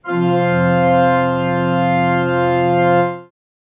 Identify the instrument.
acoustic organ